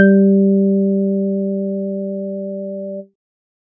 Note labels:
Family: organ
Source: electronic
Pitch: G3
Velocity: 127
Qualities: dark

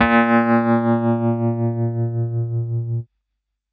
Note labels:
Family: keyboard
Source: electronic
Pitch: A#2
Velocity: 127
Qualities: distorted

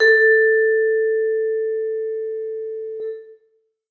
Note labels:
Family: mallet percussion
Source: acoustic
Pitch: A4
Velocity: 75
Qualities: reverb

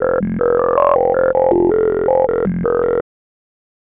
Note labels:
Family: bass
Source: synthesizer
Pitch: F1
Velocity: 100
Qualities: tempo-synced

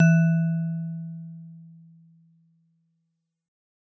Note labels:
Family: mallet percussion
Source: acoustic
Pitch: E3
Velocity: 100

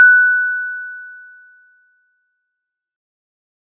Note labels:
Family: mallet percussion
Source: acoustic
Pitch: F#6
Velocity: 127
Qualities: fast decay

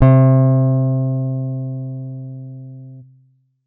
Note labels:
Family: guitar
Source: electronic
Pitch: C3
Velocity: 25

